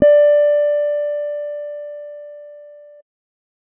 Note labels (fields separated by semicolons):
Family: keyboard; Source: electronic; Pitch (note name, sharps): D5; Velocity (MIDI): 25; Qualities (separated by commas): dark